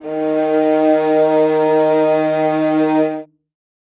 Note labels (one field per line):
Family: string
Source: acoustic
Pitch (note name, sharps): D#3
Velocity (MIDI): 75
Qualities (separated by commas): reverb